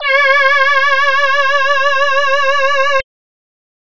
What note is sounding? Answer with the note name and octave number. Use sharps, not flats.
C#5